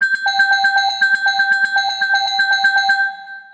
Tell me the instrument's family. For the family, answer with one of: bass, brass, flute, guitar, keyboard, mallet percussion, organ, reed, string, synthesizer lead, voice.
mallet percussion